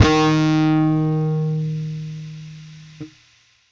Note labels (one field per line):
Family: bass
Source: electronic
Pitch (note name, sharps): D#3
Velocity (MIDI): 75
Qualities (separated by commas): bright, distorted